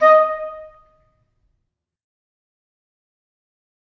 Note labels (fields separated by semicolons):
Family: reed; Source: acoustic; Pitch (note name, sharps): D#5; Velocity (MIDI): 25; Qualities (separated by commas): fast decay, percussive, reverb